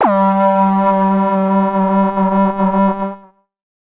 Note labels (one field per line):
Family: synthesizer lead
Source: synthesizer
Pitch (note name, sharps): G3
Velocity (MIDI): 25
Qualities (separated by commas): distorted, multiphonic, non-linear envelope